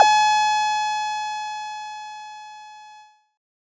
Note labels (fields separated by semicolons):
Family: bass; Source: synthesizer; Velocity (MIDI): 50; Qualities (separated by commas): bright, distorted